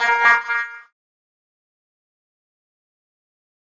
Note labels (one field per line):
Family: keyboard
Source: electronic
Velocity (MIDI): 100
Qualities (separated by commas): distorted, fast decay, non-linear envelope